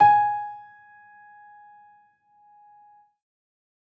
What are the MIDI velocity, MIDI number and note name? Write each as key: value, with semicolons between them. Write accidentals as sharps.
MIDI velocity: 100; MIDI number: 80; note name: G#5